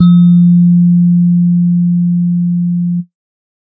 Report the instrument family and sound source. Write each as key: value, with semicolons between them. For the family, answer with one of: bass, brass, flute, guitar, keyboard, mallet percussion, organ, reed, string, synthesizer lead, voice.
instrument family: keyboard; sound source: electronic